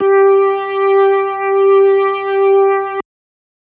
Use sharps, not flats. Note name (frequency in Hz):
G4 (392 Hz)